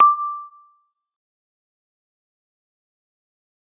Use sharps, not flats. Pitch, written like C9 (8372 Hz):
D6 (1175 Hz)